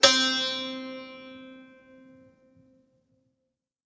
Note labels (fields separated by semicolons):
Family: guitar; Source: acoustic; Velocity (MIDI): 127